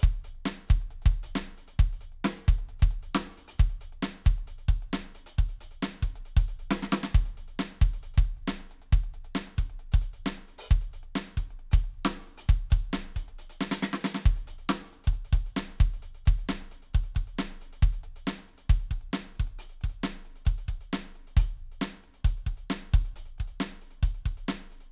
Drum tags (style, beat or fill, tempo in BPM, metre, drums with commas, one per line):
rock
beat
135 BPM
4/4
closed hi-hat, open hi-hat, hi-hat pedal, snare, kick